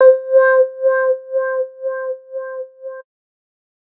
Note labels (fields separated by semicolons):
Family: bass; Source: synthesizer; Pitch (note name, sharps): C5; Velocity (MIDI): 25; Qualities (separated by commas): distorted